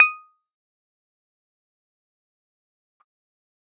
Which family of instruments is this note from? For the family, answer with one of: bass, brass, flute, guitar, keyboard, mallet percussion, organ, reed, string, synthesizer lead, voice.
keyboard